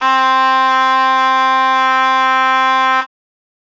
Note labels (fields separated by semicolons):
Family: reed; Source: acoustic; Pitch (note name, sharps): C4; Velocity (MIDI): 75; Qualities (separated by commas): reverb